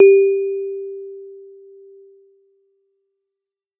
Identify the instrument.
acoustic mallet percussion instrument